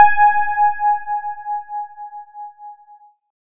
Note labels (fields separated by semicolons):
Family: keyboard; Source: electronic; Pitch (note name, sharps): G#5; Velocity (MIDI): 75